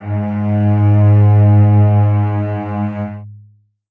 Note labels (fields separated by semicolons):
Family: string; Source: acoustic; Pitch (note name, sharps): G#2; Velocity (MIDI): 75; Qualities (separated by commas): long release, reverb